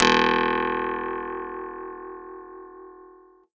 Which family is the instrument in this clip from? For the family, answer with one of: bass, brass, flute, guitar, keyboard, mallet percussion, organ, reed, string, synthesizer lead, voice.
guitar